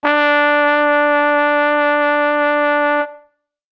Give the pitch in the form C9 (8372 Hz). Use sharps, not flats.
D4 (293.7 Hz)